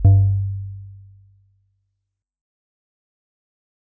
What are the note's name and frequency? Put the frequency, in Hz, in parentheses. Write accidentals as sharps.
G2 (98 Hz)